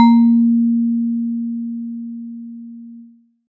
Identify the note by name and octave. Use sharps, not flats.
A#3